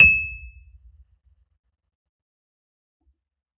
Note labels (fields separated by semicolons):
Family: keyboard; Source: electronic; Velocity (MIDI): 100; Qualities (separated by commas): fast decay, percussive